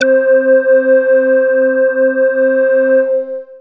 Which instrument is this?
synthesizer bass